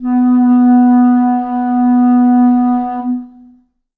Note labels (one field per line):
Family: reed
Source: acoustic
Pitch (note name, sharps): B3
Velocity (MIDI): 50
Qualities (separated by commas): dark, long release, reverb